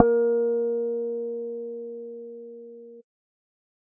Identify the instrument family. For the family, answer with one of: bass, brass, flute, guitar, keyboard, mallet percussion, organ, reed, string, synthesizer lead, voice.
bass